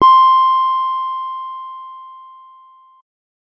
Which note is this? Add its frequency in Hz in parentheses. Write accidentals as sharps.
C6 (1047 Hz)